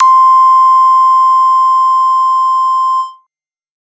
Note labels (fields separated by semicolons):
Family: bass; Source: synthesizer; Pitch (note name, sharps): C6; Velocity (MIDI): 25; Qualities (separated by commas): bright, distorted